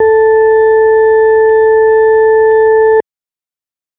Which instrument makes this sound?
electronic organ